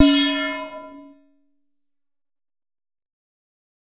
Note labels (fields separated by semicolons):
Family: bass; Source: synthesizer; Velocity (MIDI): 25; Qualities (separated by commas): bright, distorted